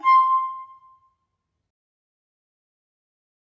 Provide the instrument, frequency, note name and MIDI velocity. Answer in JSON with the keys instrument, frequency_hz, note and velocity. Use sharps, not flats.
{"instrument": "acoustic flute", "frequency_hz": 1047, "note": "C6", "velocity": 50}